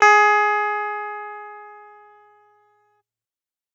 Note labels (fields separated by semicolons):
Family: guitar; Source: electronic; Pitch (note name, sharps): G#4; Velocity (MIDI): 75